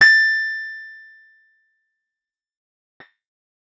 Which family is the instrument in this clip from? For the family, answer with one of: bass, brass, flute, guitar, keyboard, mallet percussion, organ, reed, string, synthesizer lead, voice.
guitar